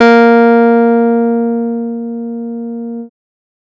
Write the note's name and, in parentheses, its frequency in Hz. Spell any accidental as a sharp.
A#3 (233.1 Hz)